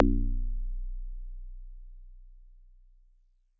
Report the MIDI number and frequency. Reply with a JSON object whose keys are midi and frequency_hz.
{"midi": 23, "frequency_hz": 30.87}